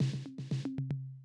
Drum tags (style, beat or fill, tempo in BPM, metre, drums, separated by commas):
funk, fill, 112 BPM, 4/4, snare, high tom, floor tom